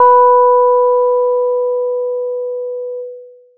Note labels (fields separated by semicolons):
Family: bass; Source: synthesizer; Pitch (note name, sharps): B4; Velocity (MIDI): 25; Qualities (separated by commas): distorted